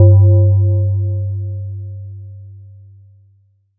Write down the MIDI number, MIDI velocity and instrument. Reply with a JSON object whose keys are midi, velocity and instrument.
{"midi": 43, "velocity": 50, "instrument": "electronic mallet percussion instrument"}